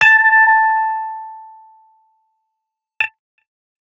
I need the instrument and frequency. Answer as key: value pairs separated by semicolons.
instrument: electronic guitar; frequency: 880 Hz